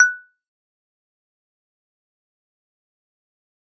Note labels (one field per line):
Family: mallet percussion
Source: acoustic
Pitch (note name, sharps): F#6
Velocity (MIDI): 127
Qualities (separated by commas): fast decay, percussive